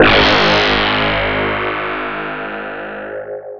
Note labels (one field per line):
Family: mallet percussion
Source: electronic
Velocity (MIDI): 75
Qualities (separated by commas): bright, distorted, long release, non-linear envelope